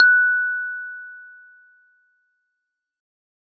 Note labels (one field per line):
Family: keyboard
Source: electronic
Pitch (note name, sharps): F#6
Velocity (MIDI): 75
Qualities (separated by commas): fast decay